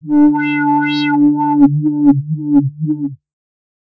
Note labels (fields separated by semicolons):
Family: bass; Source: synthesizer; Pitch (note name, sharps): D4; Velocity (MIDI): 50; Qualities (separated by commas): distorted, non-linear envelope